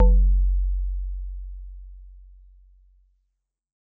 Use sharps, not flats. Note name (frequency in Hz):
F#1 (46.25 Hz)